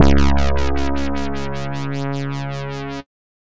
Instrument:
synthesizer bass